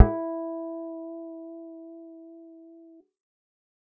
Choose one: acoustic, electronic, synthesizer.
synthesizer